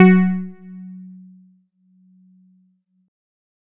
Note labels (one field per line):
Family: keyboard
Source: electronic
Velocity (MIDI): 100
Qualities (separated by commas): percussive